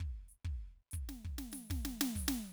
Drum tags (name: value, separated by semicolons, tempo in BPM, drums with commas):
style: Brazilian baião; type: fill; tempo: 95 BPM; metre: 4/4; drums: hi-hat pedal, snare, kick